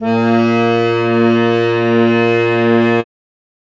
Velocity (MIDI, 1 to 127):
127